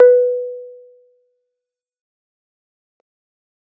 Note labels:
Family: keyboard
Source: electronic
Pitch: B4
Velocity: 25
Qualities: fast decay

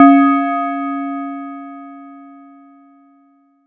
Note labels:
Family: mallet percussion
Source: acoustic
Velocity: 25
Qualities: multiphonic

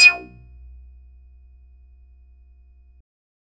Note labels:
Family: bass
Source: synthesizer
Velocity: 75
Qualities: percussive

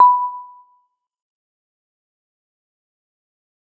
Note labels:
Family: mallet percussion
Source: acoustic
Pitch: B5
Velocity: 25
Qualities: fast decay, percussive, reverb

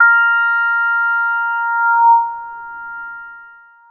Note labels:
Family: synthesizer lead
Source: synthesizer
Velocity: 127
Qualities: long release

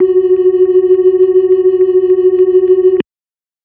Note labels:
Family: organ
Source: electronic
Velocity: 25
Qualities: dark

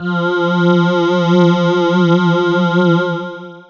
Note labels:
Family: voice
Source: synthesizer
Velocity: 25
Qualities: distorted, long release

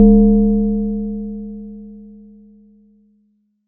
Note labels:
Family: mallet percussion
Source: acoustic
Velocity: 50

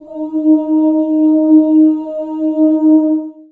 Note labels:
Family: voice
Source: acoustic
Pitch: D#4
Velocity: 25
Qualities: long release, reverb

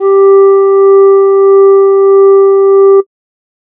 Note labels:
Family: flute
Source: synthesizer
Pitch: G4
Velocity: 100

